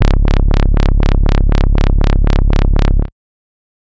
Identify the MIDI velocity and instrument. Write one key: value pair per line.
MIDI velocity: 100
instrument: synthesizer bass